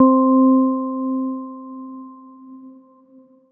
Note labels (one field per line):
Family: keyboard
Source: electronic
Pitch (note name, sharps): C4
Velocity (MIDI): 75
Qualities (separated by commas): dark